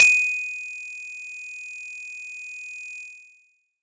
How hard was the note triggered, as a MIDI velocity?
75